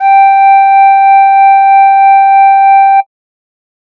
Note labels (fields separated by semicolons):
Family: flute; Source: synthesizer; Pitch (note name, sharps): G5; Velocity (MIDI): 127